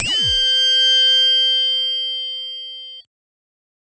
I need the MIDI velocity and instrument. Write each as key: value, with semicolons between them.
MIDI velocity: 100; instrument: synthesizer bass